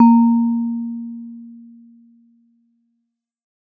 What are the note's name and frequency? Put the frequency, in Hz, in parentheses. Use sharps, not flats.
A#3 (233.1 Hz)